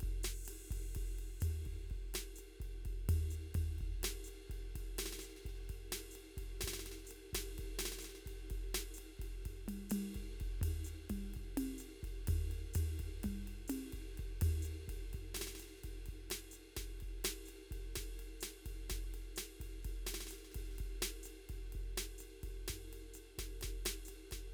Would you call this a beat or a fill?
beat